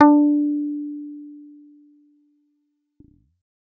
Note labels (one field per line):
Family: bass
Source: synthesizer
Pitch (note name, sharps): D4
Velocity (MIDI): 100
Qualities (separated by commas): dark